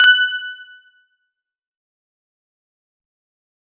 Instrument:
electronic guitar